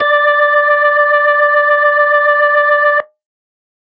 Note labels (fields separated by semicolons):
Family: organ; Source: electronic; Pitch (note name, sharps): D5; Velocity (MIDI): 127